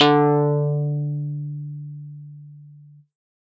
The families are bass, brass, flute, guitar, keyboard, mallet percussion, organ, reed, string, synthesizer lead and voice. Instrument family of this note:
keyboard